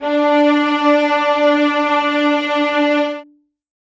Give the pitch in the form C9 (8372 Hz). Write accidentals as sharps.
D4 (293.7 Hz)